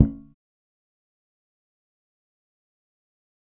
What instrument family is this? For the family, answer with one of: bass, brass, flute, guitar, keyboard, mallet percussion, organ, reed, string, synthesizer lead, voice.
bass